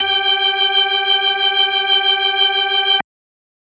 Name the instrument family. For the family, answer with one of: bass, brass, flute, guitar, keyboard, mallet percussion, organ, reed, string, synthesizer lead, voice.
organ